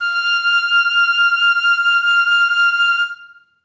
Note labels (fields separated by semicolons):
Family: flute; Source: acoustic; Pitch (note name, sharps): F6; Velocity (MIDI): 25; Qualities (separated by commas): reverb